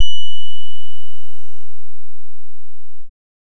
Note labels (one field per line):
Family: bass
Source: synthesizer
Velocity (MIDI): 100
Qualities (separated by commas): distorted